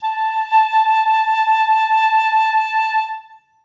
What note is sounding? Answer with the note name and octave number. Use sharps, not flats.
A5